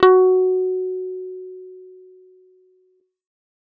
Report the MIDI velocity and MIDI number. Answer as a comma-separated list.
100, 66